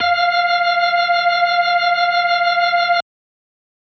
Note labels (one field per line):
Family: organ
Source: electronic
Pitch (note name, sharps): F5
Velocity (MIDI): 100